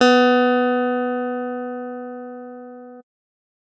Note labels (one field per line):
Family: keyboard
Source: electronic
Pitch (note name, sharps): B3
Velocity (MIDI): 127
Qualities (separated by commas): bright